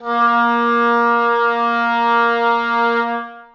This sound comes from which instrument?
acoustic reed instrument